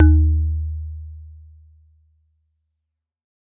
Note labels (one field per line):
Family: mallet percussion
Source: acoustic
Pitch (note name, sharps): D#2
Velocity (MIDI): 127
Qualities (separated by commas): dark